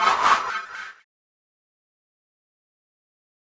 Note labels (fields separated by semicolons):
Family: keyboard; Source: electronic; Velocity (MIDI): 100; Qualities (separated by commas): bright, distorted, fast decay, non-linear envelope